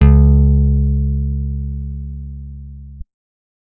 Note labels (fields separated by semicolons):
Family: guitar; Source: acoustic; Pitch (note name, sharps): C#2; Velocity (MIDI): 50